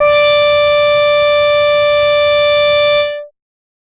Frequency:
587.3 Hz